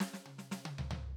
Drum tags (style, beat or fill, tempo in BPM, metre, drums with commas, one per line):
funk
fill
112 BPM
4/4
snare, high tom, floor tom